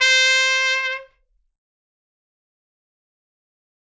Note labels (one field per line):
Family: brass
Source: acoustic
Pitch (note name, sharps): C5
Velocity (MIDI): 75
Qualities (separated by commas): bright, fast decay